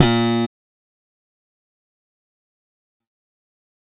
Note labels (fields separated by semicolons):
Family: bass; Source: electronic; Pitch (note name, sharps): A#2; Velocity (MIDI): 75; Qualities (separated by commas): bright, fast decay